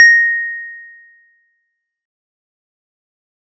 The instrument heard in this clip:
acoustic mallet percussion instrument